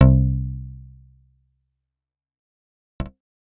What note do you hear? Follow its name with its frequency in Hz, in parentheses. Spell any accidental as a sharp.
C2 (65.41 Hz)